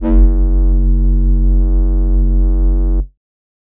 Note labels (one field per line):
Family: flute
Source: synthesizer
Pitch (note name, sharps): F#1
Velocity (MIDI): 75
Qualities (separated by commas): distorted